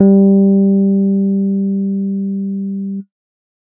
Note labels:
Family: keyboard; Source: electronic; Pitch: G3; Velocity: 50; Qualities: dark

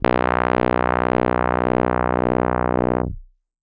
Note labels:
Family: keyboard; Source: electronic; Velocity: 100; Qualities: distorted

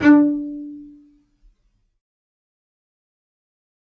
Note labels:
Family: string; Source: acoustic; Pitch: D4; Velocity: 50; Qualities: fast decay, reverb

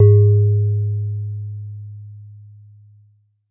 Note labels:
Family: mallet percussion; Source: acoustic; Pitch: G#2; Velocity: 25; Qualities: dark

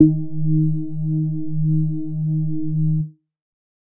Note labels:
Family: keyboard; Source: electronic; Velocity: 50; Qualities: distorted

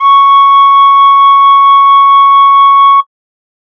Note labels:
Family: flute; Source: synthesizer; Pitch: C#6; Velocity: 75

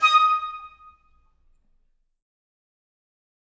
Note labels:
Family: reed; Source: acoustic; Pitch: D#6; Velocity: 50; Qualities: fast decay, reverb

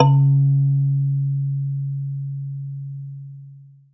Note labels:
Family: mallet percussion; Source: acoustic; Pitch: C#3; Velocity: 127; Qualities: long release, reverb

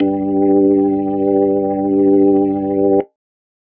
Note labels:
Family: organ; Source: electronic; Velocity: 50

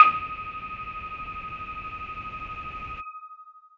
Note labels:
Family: voice; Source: synthesizer; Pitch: D#6; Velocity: 25; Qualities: distorted

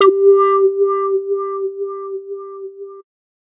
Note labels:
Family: bass; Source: synthesizer; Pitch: G4; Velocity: 75; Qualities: distorted

